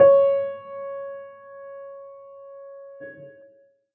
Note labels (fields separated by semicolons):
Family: keyboard; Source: acoustic; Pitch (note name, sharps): C#5; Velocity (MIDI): 50; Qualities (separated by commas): reverb